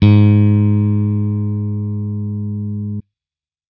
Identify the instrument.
electronic bass